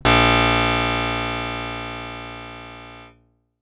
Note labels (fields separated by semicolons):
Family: guitar; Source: acoustic; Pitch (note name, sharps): A#1; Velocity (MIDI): 127; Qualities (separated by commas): bright